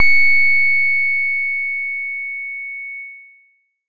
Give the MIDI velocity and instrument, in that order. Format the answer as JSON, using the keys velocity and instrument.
{"velocity": 50, "instrument": "synthesizer bass"}